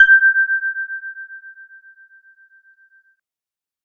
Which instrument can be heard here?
electronic keyboard